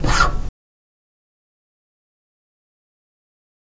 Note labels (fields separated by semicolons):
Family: bass; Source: electronic; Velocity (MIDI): 127; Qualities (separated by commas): fast decay, reverb